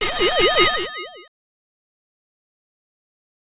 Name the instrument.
synthesizer bass